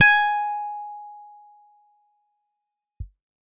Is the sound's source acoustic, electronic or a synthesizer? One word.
electronic